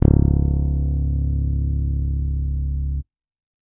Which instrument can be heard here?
electronic bass